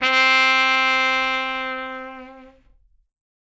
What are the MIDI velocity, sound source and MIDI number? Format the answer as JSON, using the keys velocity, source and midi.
{"velocity": 100, "source": "acoustic", "midi": 60}